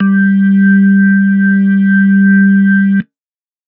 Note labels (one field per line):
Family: organ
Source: electronic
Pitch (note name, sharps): G3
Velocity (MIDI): 25